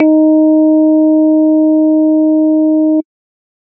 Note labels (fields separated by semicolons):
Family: organ; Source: electronic; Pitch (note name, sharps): D#4; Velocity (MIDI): 50